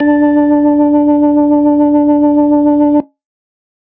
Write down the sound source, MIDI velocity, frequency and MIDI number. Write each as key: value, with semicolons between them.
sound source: electronic; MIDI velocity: 100; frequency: 293.7 Hz; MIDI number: 62